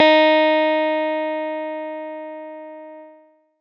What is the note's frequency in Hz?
311.1 Hz